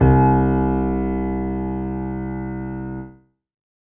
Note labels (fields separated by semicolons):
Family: keyboard; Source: acoustic; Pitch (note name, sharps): C2; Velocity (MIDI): 75; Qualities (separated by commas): reverb